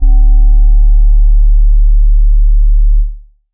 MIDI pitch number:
26